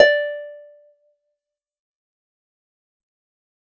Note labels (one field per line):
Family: guitar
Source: acoustic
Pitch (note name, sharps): D5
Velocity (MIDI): 50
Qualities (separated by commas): fast decay, percussive